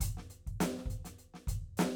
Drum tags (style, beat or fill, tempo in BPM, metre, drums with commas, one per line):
funk
fill
100 BPM
4/4
closed hi-hat, hi-hat pedal, snare, kick